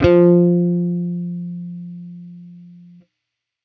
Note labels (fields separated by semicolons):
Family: bass; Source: electronic; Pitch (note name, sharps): F3; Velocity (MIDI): 75; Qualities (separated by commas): distorted